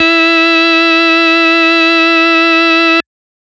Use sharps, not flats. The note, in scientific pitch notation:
E4